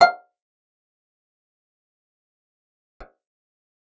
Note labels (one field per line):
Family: guitar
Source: acoustic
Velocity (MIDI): 100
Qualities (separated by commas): fast decay, percussive, reverb